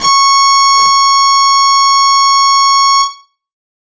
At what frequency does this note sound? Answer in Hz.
1109 Hz